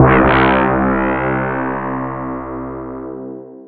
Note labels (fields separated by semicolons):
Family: mallet percussion; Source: electronic; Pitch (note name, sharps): C2; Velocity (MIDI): 50; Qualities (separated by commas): bright, distorted, long release, non-linear envelope